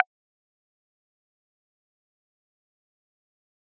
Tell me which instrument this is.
electronic guitar